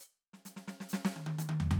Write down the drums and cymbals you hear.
closed hi-hat, hi-hat pedal, snare, high tom and floor tom